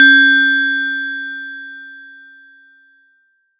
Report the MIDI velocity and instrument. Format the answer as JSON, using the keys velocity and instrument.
{"velocity": 75, "instrument": "acoustic mallet percussion instrument"}